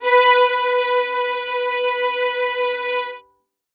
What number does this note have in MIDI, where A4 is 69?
71